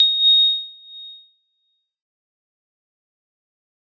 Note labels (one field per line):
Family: mallet percussion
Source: acoustic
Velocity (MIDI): 100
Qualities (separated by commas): bright, fast decay, non-linear envelope